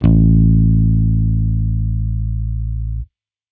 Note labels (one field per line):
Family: bass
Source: electronic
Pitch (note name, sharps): A1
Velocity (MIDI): 100